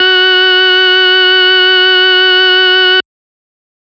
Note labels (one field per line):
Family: organ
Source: electronic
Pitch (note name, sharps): F#4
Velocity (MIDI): 75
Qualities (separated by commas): bright, distorted